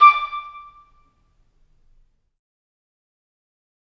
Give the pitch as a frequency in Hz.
1175 Hz